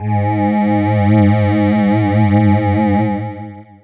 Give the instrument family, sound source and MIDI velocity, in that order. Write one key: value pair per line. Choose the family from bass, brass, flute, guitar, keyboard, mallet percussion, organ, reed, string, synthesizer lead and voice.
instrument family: voice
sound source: synthesizer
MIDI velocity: 25